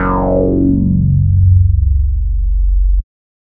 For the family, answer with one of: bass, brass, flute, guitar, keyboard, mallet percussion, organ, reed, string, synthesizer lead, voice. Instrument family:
bass